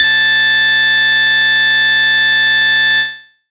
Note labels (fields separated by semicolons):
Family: bass; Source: synthesizer; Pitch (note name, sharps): A6; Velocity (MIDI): 25; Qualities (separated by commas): bright, distorted